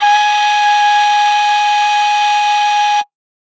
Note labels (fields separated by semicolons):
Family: flute; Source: acoustic; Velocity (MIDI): 100